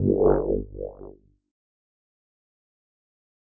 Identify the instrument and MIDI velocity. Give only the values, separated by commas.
electronic keyboard, 25